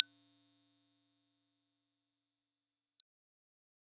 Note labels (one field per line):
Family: organ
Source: electronic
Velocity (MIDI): 25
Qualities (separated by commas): bright